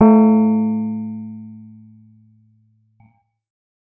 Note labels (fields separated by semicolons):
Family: keyboard; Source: electronic; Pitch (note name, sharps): A3; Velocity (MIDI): 25; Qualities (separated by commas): distorted